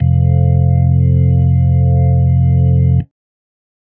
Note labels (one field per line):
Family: organ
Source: electronic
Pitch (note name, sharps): F1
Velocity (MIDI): 100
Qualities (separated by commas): dark